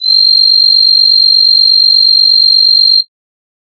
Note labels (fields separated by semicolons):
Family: flute; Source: synthesizer; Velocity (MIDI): 25; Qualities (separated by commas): bright